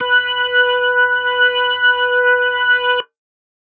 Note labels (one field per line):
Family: organ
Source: electronic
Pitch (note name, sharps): B4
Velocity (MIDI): 100